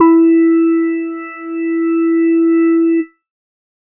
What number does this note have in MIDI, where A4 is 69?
64